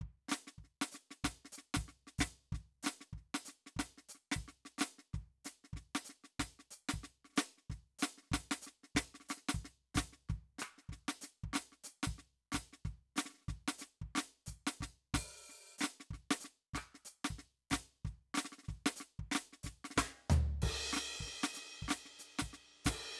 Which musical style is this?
New Orleans funk